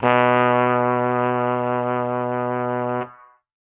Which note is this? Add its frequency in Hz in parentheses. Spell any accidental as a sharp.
B2 (123.5 Hz)